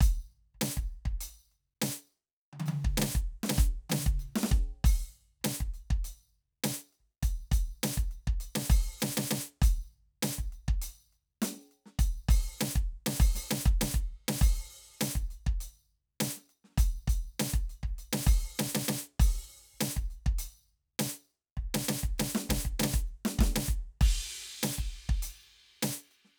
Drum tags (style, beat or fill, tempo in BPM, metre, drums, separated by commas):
Latin funk, beat, 100 BPM, 4/4, crash, ride, closed hi-hat, hi-hat pedal, percussion, snare, high tom, kick